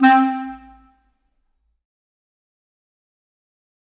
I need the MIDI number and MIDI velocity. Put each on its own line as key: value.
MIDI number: 60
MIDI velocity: 75